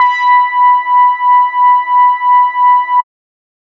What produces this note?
synthesizer bass